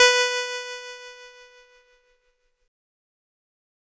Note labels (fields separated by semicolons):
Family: keyboard; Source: electronic; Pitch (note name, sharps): B4; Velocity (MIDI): 127; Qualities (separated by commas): bright, distorted